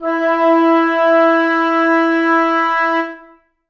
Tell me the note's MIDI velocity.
100